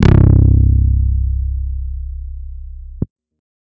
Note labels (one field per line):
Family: guitar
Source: electronic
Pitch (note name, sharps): C1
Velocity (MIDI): 75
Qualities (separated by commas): bright, distorted